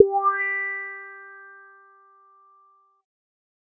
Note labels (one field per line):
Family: bass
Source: synthesizer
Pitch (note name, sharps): G4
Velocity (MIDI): 75